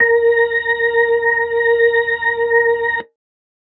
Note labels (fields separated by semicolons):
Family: organ; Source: electronic; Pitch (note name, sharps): A#4; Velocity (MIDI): 25